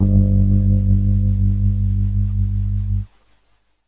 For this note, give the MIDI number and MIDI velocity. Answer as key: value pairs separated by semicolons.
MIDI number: 31; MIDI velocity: 25